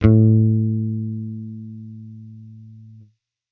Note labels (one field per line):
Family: bass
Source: electronic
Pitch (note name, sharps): A2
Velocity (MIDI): 50